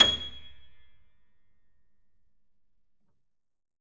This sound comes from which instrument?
acoustic keyboard